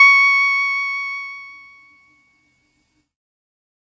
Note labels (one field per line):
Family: keyboard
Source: electronic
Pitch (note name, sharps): C#6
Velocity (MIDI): 50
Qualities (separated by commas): distorted